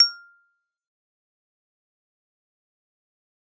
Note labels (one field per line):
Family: mallet percussion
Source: acoustic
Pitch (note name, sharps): F6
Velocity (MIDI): 75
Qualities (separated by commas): fast decay, percussive